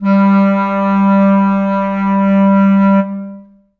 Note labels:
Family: reed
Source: acoustic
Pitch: G3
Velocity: 75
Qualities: long release, reverb

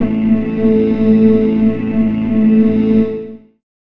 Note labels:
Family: organ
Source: electronic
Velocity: 25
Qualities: long release, reverb

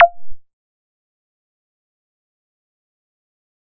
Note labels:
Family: bass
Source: synthesizer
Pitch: F5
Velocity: 50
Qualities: fast decay, percussive

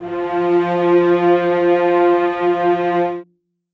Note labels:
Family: string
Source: acoustic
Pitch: F3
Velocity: 50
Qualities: reverb

